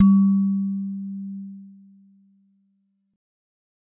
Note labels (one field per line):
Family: mallet percussion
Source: acoustic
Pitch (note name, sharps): G3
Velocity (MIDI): 50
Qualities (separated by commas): dark